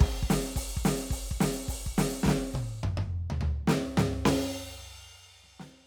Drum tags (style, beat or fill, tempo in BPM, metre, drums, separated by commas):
swing, beat, 215 BPM, 4/4, crash, open hi-hat, hi-hat pedal, snare, high tom, mid tom, floor tom, kick